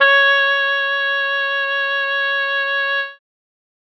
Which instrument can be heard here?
acoustic reed instrument